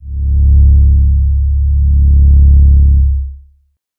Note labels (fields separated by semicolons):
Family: bass; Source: synthesizer; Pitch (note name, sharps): C#1; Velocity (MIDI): 100; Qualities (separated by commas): distorted, long release, tempo-synced